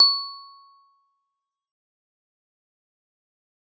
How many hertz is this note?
1109 Hz